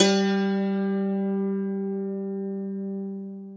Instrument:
acoustic guitar